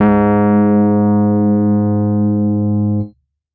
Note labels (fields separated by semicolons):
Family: keyboard; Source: electronic; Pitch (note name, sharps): G#2; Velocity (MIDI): 127; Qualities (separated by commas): dark, distorted